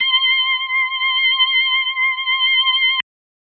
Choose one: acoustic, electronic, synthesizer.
electronic